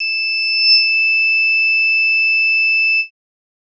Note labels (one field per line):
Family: bass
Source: synthesizer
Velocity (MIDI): 127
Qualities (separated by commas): bright, distorted